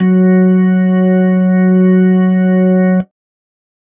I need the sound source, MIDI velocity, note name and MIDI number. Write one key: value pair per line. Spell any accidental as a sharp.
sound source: electronic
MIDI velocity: 100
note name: F#3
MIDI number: 54